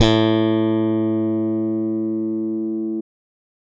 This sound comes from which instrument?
electronic bass